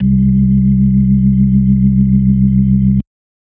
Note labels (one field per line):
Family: organ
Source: electronic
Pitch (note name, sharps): C2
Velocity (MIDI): 100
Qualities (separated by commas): dark